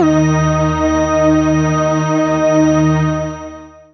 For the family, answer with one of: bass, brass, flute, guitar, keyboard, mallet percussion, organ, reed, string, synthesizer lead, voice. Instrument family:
synthesizer lead